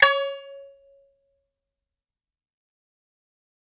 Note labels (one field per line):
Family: guitar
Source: acoustic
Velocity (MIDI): 75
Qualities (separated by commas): fast decay, percussive, reverb